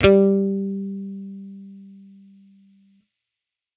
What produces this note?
electronic bass